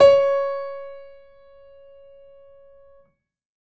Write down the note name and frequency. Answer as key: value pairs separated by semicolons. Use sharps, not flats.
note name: C#5; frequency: 554.4 Hz